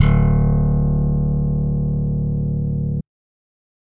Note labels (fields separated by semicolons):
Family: bass; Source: electronic; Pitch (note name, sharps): D1; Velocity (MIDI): 75; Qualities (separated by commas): bright